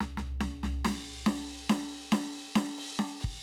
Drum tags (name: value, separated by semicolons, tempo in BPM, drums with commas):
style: hip-hop; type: fill; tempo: 70 BPM; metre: 4/4; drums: crash, ride, snare, floor tom, kick